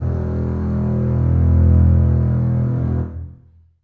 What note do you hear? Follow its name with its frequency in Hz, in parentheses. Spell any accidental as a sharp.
E1 (41.2 Hz)